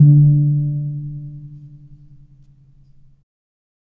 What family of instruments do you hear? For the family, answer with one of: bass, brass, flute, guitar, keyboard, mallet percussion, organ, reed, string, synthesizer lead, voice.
mallet percussion